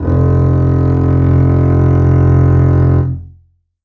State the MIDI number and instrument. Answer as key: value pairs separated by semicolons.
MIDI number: 29; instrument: acoustic string instrument